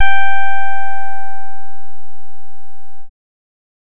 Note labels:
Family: bass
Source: synthesizer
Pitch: G5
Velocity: 100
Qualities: distorted

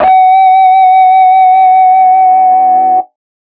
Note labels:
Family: guitar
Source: electronic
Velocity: 127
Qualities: distorted

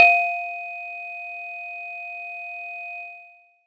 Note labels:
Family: mallet percussion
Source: acoustic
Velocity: 25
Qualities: distorted

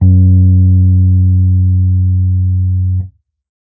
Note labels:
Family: keyboard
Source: electronic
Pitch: F#2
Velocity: 50

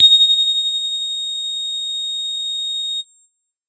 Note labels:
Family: bass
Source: synthesizer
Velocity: 100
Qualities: bright

